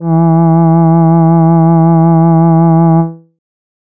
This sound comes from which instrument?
synthesizer voice